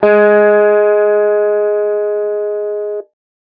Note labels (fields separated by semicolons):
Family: guitar; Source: electronic; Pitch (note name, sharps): G#3; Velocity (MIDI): 75; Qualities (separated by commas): distorted